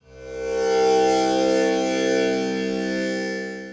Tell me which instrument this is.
acoustic guitar